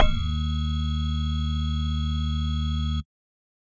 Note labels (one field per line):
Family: bass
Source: synthesizer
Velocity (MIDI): 75